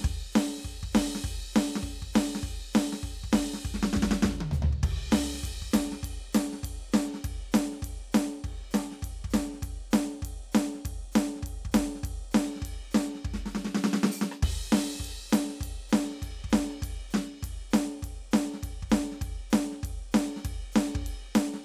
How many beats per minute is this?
200 BPM